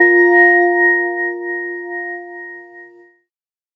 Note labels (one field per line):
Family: keyboard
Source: synthesizer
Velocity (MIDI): 100